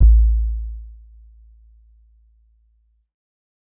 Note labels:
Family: keyboard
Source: electronic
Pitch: A1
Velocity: 75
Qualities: dark

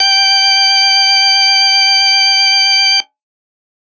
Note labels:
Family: organ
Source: electronic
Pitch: G5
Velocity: 100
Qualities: bright

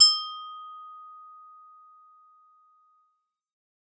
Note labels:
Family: bass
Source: synthesizer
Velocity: 75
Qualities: percussive

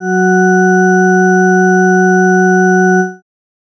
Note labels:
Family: organ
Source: electronic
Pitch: F#3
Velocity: 100

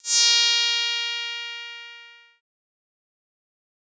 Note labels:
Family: bass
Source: synthesizer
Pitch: A#4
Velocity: 127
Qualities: bright, distorted, fast decay

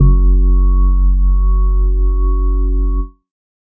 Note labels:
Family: organ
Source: electronic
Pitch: F#1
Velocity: 50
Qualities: dark

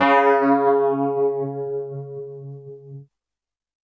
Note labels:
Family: keyboard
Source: electronic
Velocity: 127

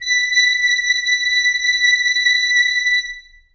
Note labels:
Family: reed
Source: acoustic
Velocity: 127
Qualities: reverb

